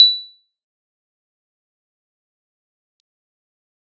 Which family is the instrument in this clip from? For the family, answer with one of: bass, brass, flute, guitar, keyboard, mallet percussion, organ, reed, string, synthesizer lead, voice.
keyboard